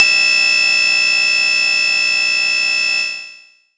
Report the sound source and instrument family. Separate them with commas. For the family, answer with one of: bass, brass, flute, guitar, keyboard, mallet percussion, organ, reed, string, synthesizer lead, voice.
synthesizer, bass